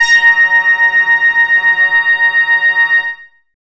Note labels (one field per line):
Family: bass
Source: synthesizer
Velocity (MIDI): 100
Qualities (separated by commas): bright, distorted